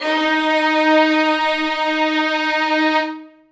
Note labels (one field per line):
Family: string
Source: acoustic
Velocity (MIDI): 100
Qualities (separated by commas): reverb